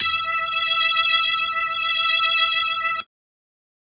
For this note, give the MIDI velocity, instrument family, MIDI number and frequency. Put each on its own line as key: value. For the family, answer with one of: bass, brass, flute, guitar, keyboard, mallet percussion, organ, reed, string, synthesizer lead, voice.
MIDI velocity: 50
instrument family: organ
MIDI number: 76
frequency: 659.3 Hz